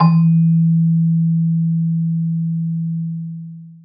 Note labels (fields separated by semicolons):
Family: mallet percussion; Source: acoustic; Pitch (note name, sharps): E3; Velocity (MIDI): 75; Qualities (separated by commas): long release, reverb